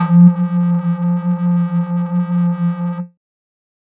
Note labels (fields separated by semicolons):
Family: flute; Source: synthesizer; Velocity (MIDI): 75; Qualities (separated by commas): distorted